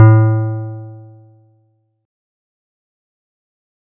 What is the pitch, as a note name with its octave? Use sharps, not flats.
A2